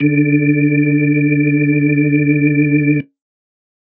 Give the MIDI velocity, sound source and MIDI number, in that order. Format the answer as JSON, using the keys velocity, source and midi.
{"velocity": 100, "source": "electronic", "midi": 50}